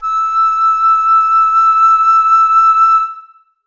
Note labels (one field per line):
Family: flute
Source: acoustic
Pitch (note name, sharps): E6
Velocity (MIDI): 127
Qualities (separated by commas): reverb